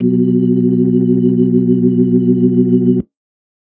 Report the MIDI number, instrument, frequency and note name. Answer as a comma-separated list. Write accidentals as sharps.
35, electronic organ, 61.74 Hz, B1